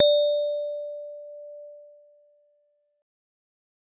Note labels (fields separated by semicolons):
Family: mallet percussion; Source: acoustic; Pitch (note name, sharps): D5; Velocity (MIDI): 75